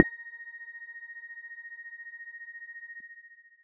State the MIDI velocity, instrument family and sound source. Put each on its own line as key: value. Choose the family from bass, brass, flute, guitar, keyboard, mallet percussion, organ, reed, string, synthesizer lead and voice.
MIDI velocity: 50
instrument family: mallet percussion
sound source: electronic